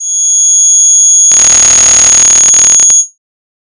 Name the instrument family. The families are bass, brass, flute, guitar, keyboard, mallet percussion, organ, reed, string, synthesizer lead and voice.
voice